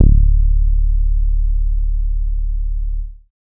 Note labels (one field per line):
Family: bass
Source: synthesizer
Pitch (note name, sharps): D1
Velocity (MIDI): 50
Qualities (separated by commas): dark